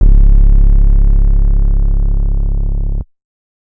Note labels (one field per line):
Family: bass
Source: synthesizer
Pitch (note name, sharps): C#1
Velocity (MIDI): 50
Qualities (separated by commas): distorted